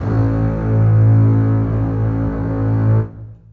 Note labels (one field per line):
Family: string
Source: acoustic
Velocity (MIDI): 127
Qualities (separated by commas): long release, reverb